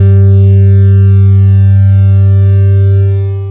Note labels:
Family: bass; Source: synthesizer; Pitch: G2; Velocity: 127; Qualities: bright, distorted, long release

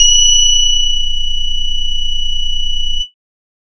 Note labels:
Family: bass; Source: synthesizer; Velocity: 75; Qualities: bright, distorted, multiphonic, tempo-synced

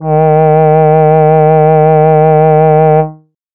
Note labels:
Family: voice; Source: synthesizer; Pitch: D#3; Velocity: 100; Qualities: distorted

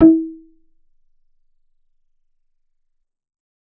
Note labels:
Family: bass; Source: synthesizer; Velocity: 50; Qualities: percussive, reverb

